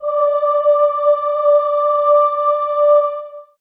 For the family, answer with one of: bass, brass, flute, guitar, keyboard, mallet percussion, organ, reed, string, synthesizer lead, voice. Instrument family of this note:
voice